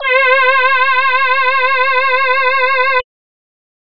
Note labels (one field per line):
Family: voice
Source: synthesizer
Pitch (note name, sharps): C5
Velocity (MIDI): 50